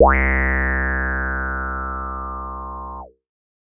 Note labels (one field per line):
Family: bass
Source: synthesizer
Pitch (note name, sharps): C2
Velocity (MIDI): 100